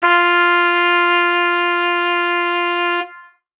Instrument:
acoustic brass instrument